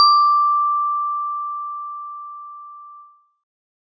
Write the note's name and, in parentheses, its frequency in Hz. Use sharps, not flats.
D6 (1175 Hz)